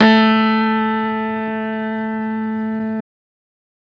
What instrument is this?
electronic keyboard